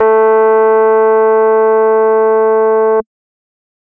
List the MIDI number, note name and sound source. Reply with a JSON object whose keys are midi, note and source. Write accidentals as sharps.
{"midi": 57, "note": "A3", "source": "electronic"}